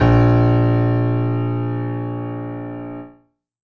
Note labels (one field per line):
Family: keyboard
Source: acoustic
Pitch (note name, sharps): A#1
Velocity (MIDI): 127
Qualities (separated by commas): reverb